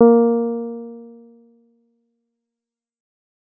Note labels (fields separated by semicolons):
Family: bass; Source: synthesizer; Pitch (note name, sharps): A#3; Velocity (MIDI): 100; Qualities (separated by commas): dark, fast decay